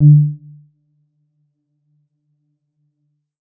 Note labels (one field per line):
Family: keyboard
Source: electronic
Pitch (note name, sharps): D3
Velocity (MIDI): 25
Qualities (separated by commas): dark, percussive, reverb